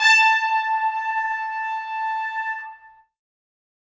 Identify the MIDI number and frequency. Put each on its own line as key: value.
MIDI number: 81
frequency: 880 Hz